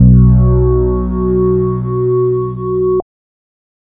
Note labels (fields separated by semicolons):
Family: bass; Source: synthesizer; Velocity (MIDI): 75; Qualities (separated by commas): distorted, multiphonic